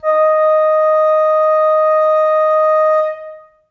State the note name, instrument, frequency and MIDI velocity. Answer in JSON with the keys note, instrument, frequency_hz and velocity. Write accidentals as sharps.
{"note": "D#5", "instrument": "acoustic flute", "frequency_hz": 622.3, "velocity": 75}